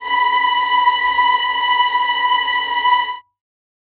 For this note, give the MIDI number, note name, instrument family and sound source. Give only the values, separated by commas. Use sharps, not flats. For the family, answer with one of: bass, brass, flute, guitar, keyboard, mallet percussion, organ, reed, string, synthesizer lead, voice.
83, B5, string, acoustic